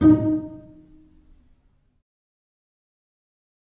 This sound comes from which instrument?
acoustic string instrument